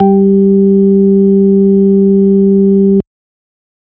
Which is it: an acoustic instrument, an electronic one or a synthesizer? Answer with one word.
electronic